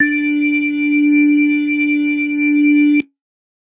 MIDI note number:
62